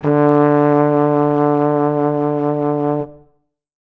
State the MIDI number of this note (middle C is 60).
50